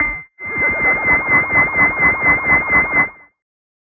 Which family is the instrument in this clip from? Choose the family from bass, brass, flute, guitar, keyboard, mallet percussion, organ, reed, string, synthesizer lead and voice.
bass